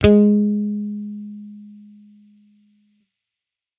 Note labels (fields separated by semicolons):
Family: bass; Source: electronic; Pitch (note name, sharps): G#3; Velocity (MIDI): 127